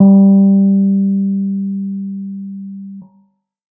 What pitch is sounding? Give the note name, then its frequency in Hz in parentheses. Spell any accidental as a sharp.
G3 (196 Hz)